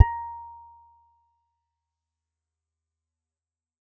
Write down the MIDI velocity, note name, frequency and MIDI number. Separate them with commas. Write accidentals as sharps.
75, A#5, 932.3 Hz, 82